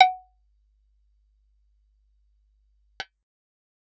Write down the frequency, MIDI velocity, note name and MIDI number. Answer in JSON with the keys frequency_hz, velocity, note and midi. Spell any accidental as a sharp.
{"frequency_hz": 740, "velocity": 100, "note": "F#5", "midi": 78}